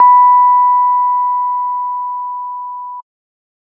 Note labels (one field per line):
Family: organ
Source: electronic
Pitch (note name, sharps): B5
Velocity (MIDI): 127